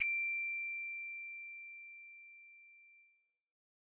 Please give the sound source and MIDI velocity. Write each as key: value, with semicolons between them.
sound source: synthesizer; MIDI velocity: 50